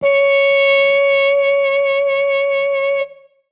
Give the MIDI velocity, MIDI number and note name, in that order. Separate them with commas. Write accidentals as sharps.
50, 73, C#5